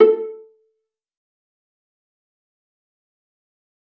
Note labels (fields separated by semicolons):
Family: string; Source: acoustic; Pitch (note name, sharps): A4; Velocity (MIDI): 127; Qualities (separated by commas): fast decay, percussive, reverb